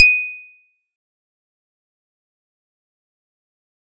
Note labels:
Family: mallet percussion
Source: acoustic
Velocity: 50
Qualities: bright, fast decay, percussive

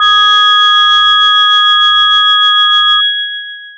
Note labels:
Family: mallet percussion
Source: electronic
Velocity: 100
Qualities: bright, long release

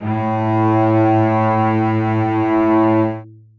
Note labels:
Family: string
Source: acoustic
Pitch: A2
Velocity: 100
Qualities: long release, reverb

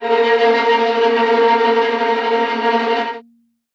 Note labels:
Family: string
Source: acoustic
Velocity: 25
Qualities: bright, non-linear envelope, reverb

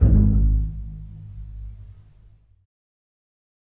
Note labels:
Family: string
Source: acoustic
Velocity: 25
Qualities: dark, reverb

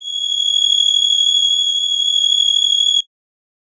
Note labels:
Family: reed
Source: acoustic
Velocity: 25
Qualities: bright

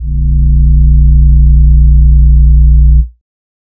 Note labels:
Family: voice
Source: synthesizer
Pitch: A#0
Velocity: 25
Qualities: dark

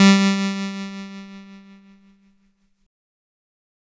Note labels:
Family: keyboard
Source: electronic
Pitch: G3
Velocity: 50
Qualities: bright, distorted

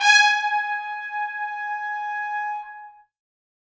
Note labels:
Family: brass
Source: acoustic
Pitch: G#5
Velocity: 50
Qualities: bright, reverb

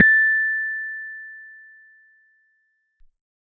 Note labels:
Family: keyboard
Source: electronic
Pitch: A6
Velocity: 100

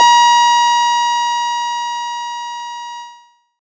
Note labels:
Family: bass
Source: synthesizer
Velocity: 25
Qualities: bright, distorted

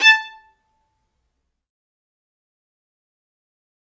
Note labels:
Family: string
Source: acoustic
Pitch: A5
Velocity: 127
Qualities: bright, fast decay, percussive, reverb

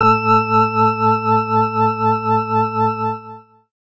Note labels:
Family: organ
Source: electronic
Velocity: 75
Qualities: distorted

